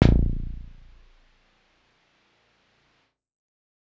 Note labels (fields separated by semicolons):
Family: keyboard; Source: electronic; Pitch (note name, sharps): A0; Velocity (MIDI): 100; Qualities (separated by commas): dark